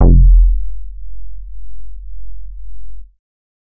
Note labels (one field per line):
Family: bass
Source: synthesizer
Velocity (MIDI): 75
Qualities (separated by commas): distorted